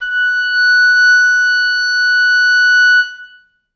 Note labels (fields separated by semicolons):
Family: reed; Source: acoustic; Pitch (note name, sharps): F#6; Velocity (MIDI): 100; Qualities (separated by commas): reverb